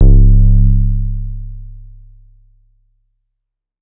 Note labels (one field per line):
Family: bass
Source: synthesizer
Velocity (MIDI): 50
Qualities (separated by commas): dark